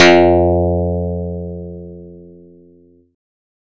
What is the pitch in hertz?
87.31 Hz